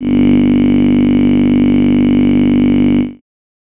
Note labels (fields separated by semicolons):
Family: voice; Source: synthesizer; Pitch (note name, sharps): G1; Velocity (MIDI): 25; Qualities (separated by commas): bright